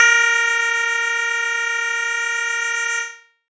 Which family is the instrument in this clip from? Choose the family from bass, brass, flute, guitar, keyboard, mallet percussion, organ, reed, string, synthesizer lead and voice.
keyboard